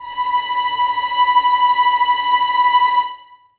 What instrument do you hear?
acoustic string instrument